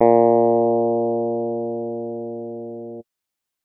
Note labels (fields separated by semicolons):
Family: guitar; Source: electronic; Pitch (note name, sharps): A#2; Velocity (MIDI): 25